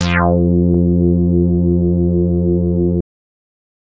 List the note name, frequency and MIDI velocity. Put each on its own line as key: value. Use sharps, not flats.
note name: F2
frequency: 87.31 Hz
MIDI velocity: 50